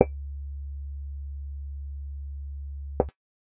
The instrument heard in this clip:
synthesizer bass